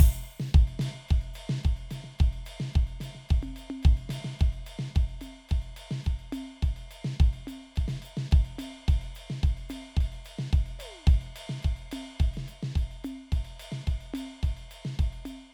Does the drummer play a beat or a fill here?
beat